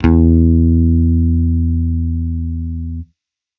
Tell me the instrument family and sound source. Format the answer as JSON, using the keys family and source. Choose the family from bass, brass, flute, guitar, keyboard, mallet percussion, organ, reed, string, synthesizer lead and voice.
{"family": "bass", "source": "electronic"}